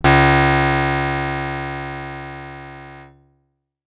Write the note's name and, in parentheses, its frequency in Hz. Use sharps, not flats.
C#2 (69.3 Hz)